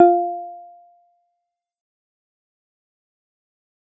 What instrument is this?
synthesizer guitar